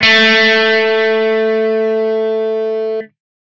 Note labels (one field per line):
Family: guitar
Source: electronic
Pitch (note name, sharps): A3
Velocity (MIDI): 100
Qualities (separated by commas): bright, distorted